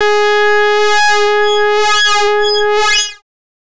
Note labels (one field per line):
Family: bass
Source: synthesizer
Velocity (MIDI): 100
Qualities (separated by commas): distorted, non-linear envelope